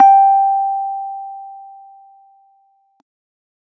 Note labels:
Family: keyboard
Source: electronic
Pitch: G5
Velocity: 25

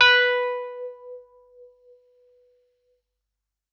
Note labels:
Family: keyboard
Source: electronic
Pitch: B4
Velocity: 127

